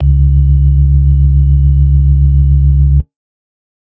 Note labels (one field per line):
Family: organ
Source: electronic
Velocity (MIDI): 25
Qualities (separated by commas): dark